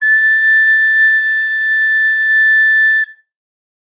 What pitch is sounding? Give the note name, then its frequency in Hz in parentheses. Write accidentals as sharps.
A6 (1760 Hz)